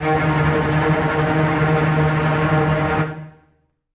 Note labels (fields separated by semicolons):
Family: string; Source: acoustic; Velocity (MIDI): 127; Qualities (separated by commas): non-linear envelope, reverb